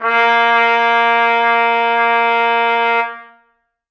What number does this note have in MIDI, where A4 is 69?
58